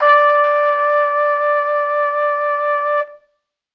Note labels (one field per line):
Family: brass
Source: acoustic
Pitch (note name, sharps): D5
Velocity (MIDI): 25